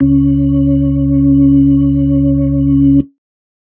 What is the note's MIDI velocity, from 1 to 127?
127